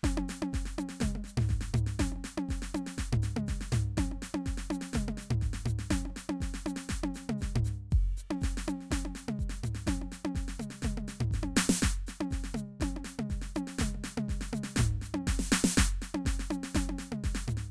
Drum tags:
Latin, beat, 122 BPM, 4/4, ride, hi-hat pedal, snare, high tom, mid tom, floor tom, kick

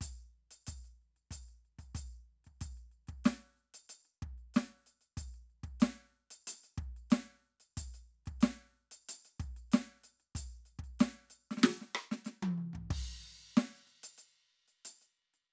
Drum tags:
rock, beat, 93 BPM, 4/4, crash, percussion, snare, high tom, mid tom, floor tom, kick

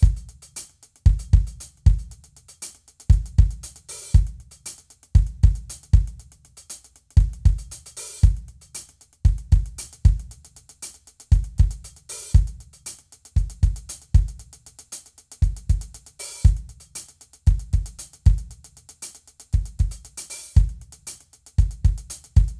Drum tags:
funk, beat, 117 BPM, 4/4, closed hi-hat, open hi-hat, hi-hat pedal, kick

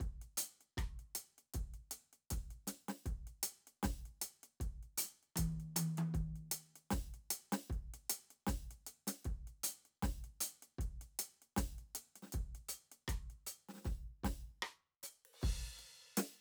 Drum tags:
reggae, beat, 78 BPM, 4/4, crash, ride, closed hi-hat, hi-hat pedal, snare, cross-stick, high tom, kick

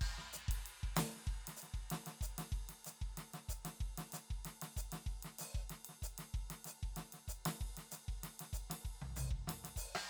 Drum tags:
Brazilian baião, beat, 95 BPM, 4/4, ride, hi-hat pedal, snare, cross-stick, high tom, floor tom, kick

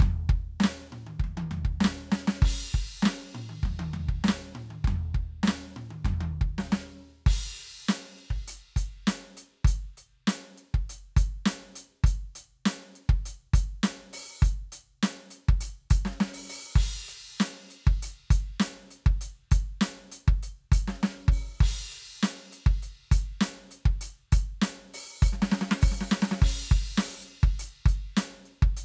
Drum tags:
rock, beat, 100 BPM, 4/4, crash, closed hi-hat, open hi-hat, hi-hat pedal, snare, high tom, mid tom, floor tom, kick

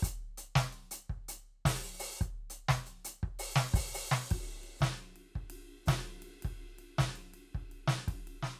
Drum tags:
rock shuffle, beat, 112 BPM, 4/4, ride, closed hi-hat, open hi-hat, hi-hat pedal, snare, kick

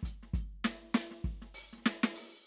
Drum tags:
funk, beat, 100 BPM, 4/4, closed hi-hat, open hi-hat, hi-hat pedal, snare, kick

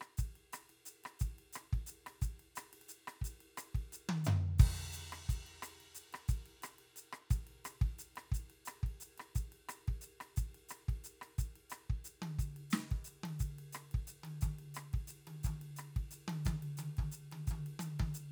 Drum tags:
chacarera, beat, 118 BPM, 4/4, crash, ride, hi-hat pedal, snare, cross-stick, high tom, floor tom, kick

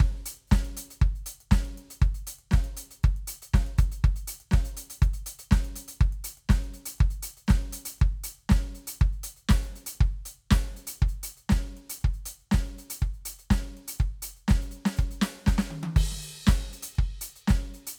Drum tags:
disco, beat, 120 BPM, 4/4, crash, closed hi-hat, hi-hat pedal, snare, high tom, kick

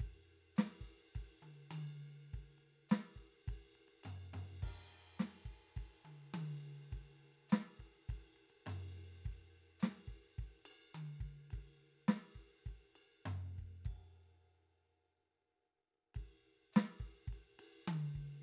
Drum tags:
Motown, beat, 104 BPM, 4/4, crash, ride, ride bell, hi-hat pedal, snare, high tom, floor tom, kick

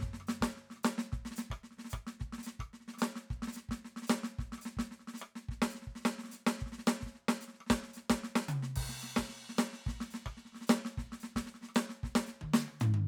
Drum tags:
Brazilian baião, beat, 110 BPM, 4/4, crash, hi-hat pedal, snare, cross-stick, high tom, mid tom, floor tom, kick

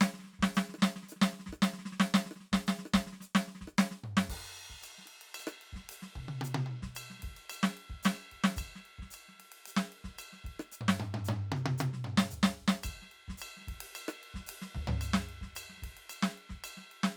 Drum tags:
songo, beat, 112 BPM, 4/4, crash, ride, ride bell, hi-hat pedal, snare, cross-stick, high tom, mid tom, floor tom, kick

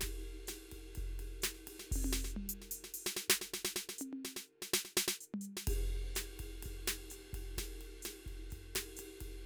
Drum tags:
bossa nova, beat, 127 BPM, 4/4, ride, closed hi-hat, open hi-hat, hi-hat pedal, snare, high tom, mid tom, kick

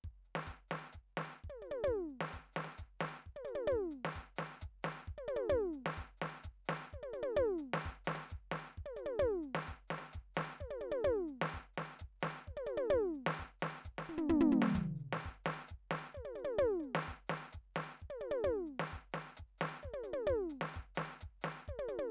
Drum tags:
Dominican merengue, beat, 130 BPM, 4/4, closed hi-hat, open hi-hat, hi-hat pedal, snare, high tom, floor tom, kick

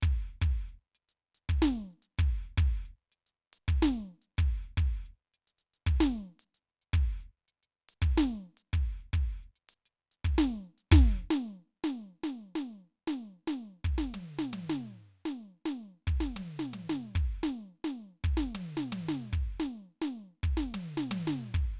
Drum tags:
Afro-Cuban rumba, beat, 110 BPM, 4/4, closed hi-hat, snare, high tom, kick

